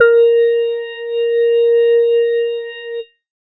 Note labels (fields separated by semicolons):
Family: organ; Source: electronic; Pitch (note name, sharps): A#4; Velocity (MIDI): 50